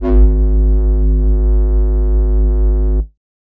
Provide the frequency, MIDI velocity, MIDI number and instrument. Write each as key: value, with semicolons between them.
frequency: 51.91 Hz; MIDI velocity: 75; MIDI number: 32; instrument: synthesizer flute